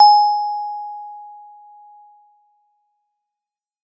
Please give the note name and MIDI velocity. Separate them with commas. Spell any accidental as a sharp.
G#5, 127